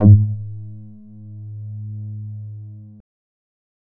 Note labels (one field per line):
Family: bass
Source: synthesizer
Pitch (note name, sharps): G#2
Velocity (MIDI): 25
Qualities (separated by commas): dark, distorted